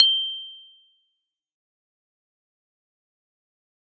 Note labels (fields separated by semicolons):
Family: keyboard; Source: electronic; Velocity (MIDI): 25; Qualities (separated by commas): fast decay, percussive